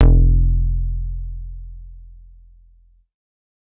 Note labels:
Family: bass; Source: synthesizer; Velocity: 75; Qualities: distorted

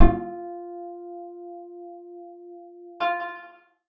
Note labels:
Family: guitar; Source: acoustic; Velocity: 127; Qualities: percussive, reverb

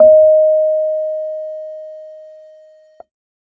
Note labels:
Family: keyboard; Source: electronic; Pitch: D#5; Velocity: 25

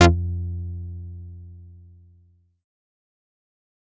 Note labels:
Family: bass; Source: synthesizer; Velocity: 100; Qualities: distorted, fast decay

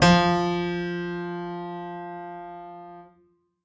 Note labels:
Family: keyboard; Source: acoustic; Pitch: F3; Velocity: 127; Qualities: bright, reverb

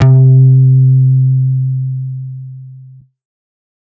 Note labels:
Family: bass; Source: synthesizer; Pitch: C3; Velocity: 100; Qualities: distorted

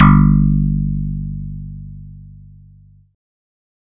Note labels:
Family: bass; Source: synthesizer; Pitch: G1; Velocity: 50

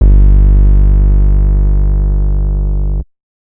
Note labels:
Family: bass; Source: synthesizer; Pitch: G1; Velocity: 75; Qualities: distorted

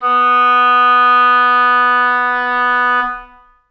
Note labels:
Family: reed; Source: acoustic; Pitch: B3; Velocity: 75; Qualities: reverb

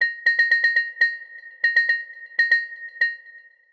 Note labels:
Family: mallet percussion; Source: synthesizer; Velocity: 127; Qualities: long release, multiphonic, percussive, tempo-synced

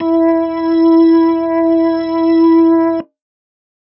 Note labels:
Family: organ; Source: electronic; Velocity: 100; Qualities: dark

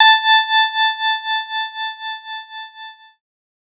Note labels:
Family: keyboard; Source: electronic; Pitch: A5; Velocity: 127

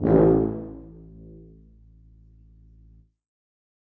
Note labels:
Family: brass; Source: acoustic; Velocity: 25; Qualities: bright, reverb

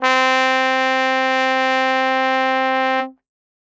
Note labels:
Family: brass; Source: acoustic; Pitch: C4; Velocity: 100

